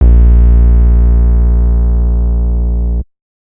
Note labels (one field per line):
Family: bass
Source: synthesizer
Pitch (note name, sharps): A#1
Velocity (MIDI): 50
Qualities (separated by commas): distorted